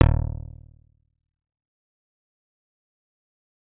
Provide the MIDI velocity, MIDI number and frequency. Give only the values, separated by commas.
100, 27, 38.89 Hz